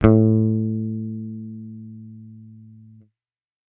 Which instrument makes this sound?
electronic bass